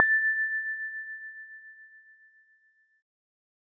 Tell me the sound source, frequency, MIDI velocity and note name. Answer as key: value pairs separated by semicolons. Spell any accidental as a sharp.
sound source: electronic; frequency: 1760 Hz; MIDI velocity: 25; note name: A6